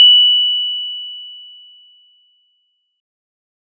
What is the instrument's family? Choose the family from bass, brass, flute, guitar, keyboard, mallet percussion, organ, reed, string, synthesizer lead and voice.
mallet percussion